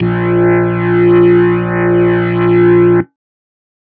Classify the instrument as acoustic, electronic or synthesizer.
electronic